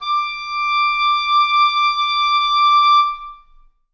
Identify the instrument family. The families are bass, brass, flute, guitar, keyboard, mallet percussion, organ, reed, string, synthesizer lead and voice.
reed